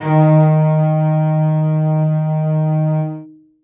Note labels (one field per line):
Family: string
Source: acoustic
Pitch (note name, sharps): D#3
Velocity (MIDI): 127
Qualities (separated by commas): reverb